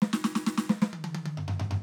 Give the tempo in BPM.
128 BPM